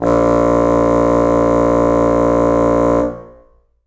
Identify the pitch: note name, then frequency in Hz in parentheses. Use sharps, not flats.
A#1 (58.27 Hz)